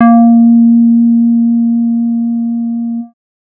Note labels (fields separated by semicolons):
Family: bass; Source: synthesizer; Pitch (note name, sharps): A#3; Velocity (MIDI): 100; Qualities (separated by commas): dark